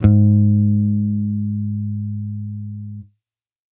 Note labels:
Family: bass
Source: electronic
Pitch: G#2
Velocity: 50

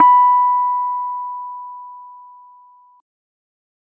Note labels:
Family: keyboard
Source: electronic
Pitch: B5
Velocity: 100

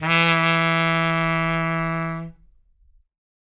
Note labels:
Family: brass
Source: acoustic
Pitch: E3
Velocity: 127

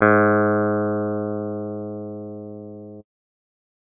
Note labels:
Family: keyboard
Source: electronic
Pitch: G#2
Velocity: 75

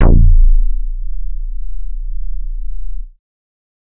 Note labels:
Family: bass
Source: synthesizer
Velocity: 100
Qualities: distorted

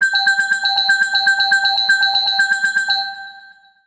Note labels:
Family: mallet percussion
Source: synthesizer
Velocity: 127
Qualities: long release, multiphonic, tempo-synced

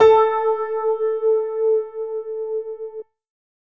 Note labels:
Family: keyboard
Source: electronic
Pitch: A4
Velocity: 100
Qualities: reverb

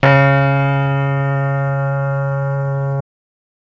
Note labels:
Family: keyboard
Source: electronic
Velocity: 127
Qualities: bright

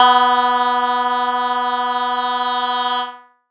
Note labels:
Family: keyboard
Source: electronic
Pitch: B3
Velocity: 100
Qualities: bright, distorted, multiphonic

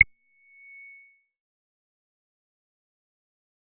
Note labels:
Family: bass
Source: synthesizer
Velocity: 100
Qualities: fast decay, percussive

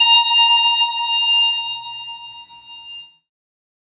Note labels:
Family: keyboard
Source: synthesizer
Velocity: 100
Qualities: bright

